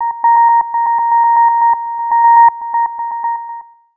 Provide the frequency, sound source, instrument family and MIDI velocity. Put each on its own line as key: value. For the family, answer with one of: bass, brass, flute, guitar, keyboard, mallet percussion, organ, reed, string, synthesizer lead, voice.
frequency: 932.3 Hz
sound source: synthesizer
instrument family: synthesizer lead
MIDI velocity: 25